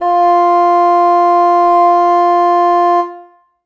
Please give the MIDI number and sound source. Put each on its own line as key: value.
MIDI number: 65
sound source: acoustic